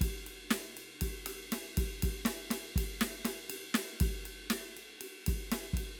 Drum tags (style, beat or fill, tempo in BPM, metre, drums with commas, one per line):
rock
beat
120 BPM
4/4
ride, snare, cross-stick, kick